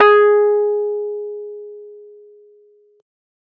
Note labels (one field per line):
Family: keyboard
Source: electronic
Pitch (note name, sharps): G#4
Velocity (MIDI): 100